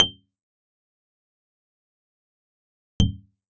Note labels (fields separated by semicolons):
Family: guitar; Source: acoustic; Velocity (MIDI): 75; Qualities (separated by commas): percussive